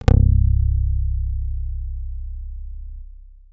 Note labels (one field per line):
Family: guitar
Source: electronic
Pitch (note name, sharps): C1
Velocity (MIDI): 100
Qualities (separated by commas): long release